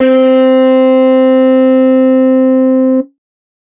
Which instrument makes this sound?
electronic guitar